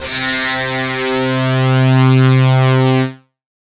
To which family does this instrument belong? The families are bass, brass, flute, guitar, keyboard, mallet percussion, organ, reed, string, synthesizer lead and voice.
guitar